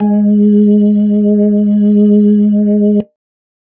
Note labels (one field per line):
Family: organ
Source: electronic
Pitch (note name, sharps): G#3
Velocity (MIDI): 25